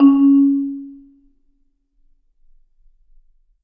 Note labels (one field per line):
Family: mallet percussion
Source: acoustic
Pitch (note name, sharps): C#4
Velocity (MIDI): 75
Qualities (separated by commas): reverb